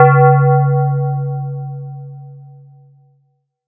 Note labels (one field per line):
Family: mallet percussion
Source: electronic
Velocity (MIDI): 100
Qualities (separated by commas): multiphonic